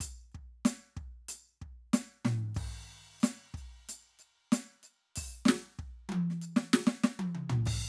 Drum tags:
rock, beat, 93 BPM, 4/4, crash, percussion, snare, high tom, mid tom, floor tom, kick

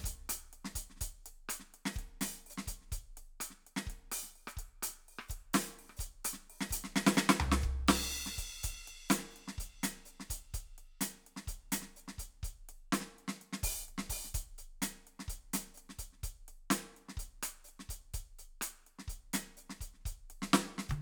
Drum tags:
Middle Eastern, beat, 126 BPM, 4/4, crash, closed hi-hat, open hi-hat, hi-hat pedal, snare, cross-stick, high tom, floor tom, kick

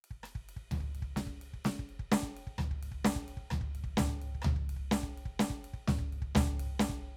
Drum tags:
punk, beat, 128 BPM, 4/4, ride, snare, cross-stick, floor tom, kick

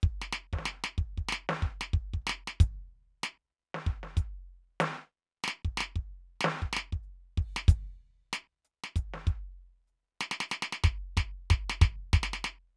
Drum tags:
hip-hop, beat, 94 BPM, 4/4, crash, ride, closed hi-hat, hi-hat pedal, snare, kick

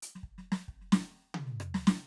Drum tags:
funk, fill, 112 BPM, 4/4, closed hi-hat, snare, cross-stick, high tom, kick

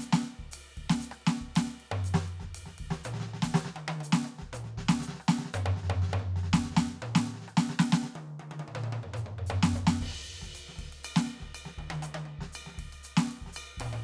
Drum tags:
songo, beat, 120 BPM, 4/4, ride, ride bell, hi-hat pedal, snare, cross-stick, high tom, mid tom, floor tom, kick

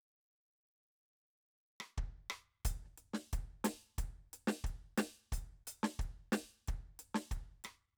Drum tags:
reggaeton, beat, 90 BPM, 4/4, closed hi-hat, snare, cross-stick, kick

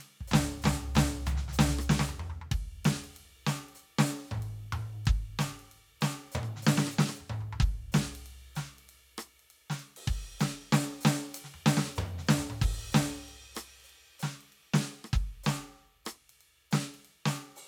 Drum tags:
rock, beat, 95 BPM, 4/4, crash, ride, open hi-hat, hi-hat pedal, snare, cross-stick, high tom, mid tom, floor tom, kick

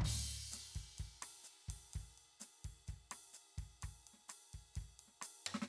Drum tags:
bossa nova, beat, 127 BPM, 4/4, crash, ride, hi-hat pedal, percussion, snare, cross-stick, floor tom, kick

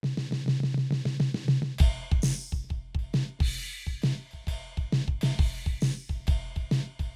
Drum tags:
blues shuffle, beat, 134 BPM, 4/4, crash, ride, ride bell, snare, floor tom, kick

